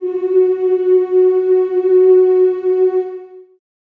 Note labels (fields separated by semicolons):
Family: voice; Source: acoustic; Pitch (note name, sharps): F#4; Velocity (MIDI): 127; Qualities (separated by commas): long release, reverb